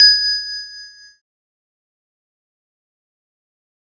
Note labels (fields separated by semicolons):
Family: keyboard; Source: electronic; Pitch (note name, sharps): G#6; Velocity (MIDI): 50; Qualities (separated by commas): bright, fast decay, reverb